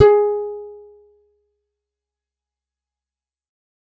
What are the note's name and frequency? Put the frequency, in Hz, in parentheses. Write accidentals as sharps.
G#4 (415.3 Hz)